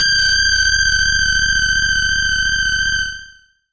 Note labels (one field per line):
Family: bass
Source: synthesizer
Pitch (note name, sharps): G6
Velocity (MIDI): 127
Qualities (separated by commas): tempo-synced